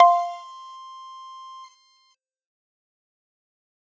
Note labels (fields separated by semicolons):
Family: mallet percussion; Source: acoustic; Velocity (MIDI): 25; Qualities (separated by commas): fast decay, multiphonic, percussive